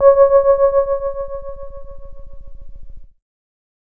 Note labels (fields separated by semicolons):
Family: keyboard; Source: electronic; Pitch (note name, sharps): C#5; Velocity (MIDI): 25; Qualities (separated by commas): dark